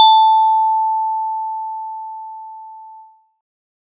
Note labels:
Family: mallet percussion; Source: acoustic; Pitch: A5; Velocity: 75

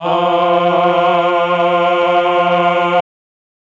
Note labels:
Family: voice; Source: electronic; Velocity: 127; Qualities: reverb

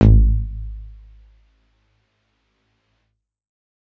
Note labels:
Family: keyboard; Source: electronic; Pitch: G#1; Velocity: 100; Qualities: dark

